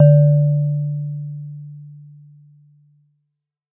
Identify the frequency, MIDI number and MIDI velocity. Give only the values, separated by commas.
146.8 Hz, 50, 75